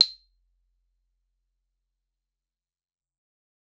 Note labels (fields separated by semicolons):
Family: guitar; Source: acoustic; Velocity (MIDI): 127; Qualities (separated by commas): fast decay, percussive